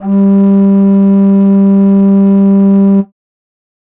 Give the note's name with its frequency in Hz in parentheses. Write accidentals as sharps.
G3 (196 Hz)